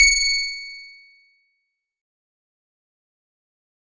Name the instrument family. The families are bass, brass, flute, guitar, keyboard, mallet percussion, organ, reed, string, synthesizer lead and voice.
guitar